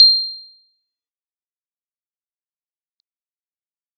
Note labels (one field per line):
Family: keyboard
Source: electronic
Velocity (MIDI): 75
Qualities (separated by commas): bright, fast decay, percussive